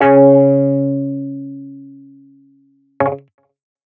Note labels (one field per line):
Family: guitar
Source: electronic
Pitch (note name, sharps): C#3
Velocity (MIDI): 25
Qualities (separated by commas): distorted